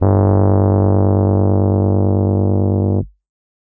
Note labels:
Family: keyboard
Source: electronic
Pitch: G1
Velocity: 127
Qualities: distorted

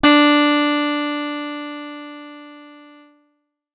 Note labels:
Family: guitar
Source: acoustic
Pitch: D4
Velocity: 75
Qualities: bright, distorted

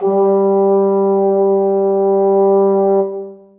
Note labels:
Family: brass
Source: acoustic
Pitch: G3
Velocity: 50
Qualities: dark, long release, reverb

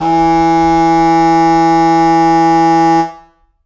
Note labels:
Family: reed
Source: acoustic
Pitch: E3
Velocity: 127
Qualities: distorted, reverb

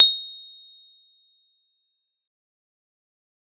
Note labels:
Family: keyboard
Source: electronic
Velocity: 50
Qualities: bright, fast decay, percussive

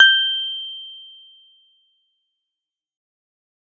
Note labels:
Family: guitar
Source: synthesizer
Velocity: 75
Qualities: bright, fast decay

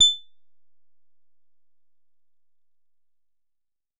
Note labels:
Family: guitar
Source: synthesizer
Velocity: 75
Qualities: bright, percussive

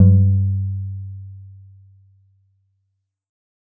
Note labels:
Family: guitar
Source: synthesizer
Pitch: G2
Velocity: 50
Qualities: dark

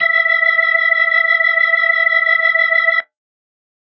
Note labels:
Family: organ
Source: electronic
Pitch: E5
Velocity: 50

